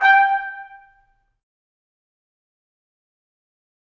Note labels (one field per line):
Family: brass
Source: acoustic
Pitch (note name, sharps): G5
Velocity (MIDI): 25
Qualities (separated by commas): fast decay, reverb